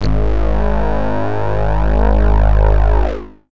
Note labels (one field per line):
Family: bass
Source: synthesizer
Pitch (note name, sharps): G#1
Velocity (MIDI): 25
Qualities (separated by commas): distorted